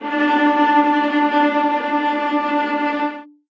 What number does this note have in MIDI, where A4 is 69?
62